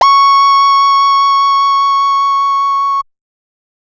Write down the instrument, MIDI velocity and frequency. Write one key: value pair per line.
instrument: synthesizer bass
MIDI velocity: 75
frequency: 1109 Hz